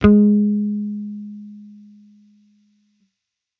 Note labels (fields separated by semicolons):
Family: bass; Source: electronic; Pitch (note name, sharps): G#3; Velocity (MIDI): 50; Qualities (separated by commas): distorted